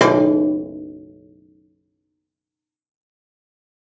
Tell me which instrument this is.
acoustic guitar